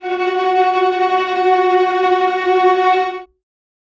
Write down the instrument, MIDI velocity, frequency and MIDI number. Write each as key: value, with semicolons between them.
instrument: acoustic string instrument; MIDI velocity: 75; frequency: 370 Hz; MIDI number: 66